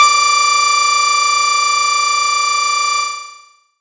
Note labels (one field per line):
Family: bass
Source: synthesizer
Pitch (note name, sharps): D6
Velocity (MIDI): 50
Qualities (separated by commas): bright, distorted, long release